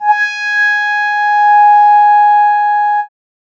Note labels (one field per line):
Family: keyboard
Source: synthesizer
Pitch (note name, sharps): G#5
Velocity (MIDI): 127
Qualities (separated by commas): bright